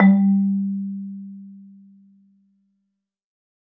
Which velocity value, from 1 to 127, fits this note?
50